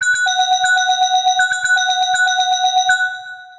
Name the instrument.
synthesizer mallet percussion instrument